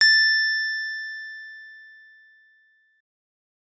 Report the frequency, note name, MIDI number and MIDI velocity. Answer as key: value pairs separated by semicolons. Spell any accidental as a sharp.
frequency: 1760 Hz; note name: A6; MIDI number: 93; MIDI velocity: 100